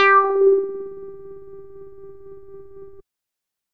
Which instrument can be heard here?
synthesizer bass